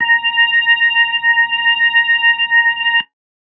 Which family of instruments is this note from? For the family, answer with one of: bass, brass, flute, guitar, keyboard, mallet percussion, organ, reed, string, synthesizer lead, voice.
organ